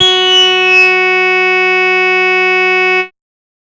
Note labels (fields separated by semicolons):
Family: bass; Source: synthesizer; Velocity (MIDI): 50; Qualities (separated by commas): bright, distorted, multiphonic